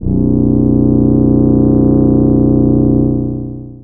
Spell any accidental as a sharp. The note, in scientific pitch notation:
B0